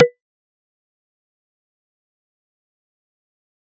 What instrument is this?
electronic mallet percussion instrument